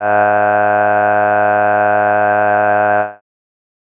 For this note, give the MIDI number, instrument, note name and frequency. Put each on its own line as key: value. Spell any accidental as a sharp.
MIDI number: 44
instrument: synthesizer voice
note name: G#2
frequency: 103.8 Hz